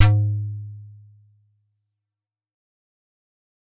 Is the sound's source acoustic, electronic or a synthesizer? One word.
acoustic